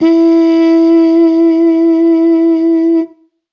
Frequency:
329.6 Hz